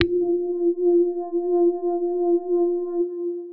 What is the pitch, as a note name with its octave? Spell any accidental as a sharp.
F4